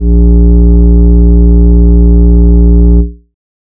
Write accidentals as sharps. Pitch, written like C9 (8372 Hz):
A#1 (58.27 Hz)